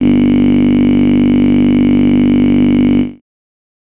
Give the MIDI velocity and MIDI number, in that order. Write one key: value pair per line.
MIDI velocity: 100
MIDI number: 31